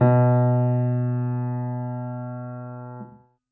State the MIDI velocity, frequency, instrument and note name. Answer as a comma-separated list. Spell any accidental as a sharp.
25, 123.5 Hz, acoustic keyboard, B2